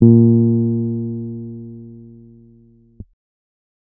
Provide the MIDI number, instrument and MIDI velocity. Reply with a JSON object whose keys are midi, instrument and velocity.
{"midi": 46, "instrument": "electronic keyboard", "velocity": 50}